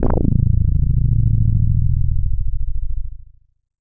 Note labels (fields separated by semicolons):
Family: bass; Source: synthesizer; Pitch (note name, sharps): A-1; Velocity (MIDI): 75; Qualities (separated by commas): distorted, tempo-synced